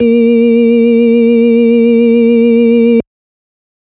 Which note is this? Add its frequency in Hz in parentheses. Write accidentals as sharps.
A#3 (233.1 Hz)